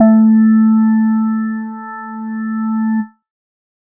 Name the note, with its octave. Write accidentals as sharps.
A3